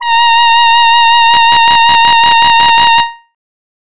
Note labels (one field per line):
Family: voice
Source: synthesizer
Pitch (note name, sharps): A#5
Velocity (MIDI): 100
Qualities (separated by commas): distorted